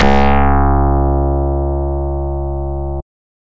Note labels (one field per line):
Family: bass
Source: synthesizer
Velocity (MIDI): 127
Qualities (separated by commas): bright, distorted